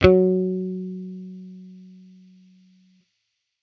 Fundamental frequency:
185 Hz